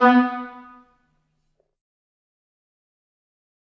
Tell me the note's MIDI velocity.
25